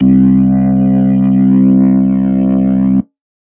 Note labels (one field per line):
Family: organ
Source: electronic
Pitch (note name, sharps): C2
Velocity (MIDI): 50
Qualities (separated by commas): distorted